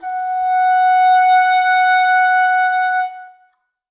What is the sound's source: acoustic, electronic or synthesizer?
acoustic